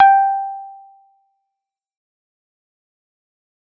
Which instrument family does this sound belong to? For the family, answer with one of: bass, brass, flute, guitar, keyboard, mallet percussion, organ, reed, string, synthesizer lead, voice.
keyboard